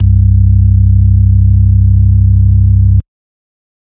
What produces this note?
electronic organ